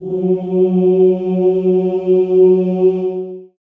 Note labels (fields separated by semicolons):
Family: voice; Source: acoustic; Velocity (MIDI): 127; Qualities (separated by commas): long release, reverb